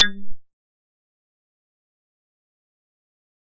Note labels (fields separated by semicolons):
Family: bass; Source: synthesizer; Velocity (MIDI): 75; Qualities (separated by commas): distorted, fast decay, percussive